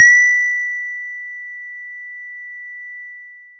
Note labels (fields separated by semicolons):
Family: mallet percussion; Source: acoustic; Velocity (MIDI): 100; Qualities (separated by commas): long release